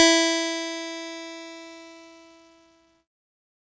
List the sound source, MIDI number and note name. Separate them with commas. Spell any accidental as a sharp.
electronic, 64, E4